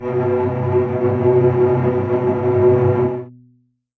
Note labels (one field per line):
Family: string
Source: acoustic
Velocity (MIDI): 50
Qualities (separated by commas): bright, non-linear envelope, reverb